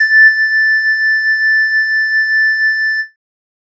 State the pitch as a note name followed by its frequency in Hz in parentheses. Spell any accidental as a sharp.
A6 (1760 Hz)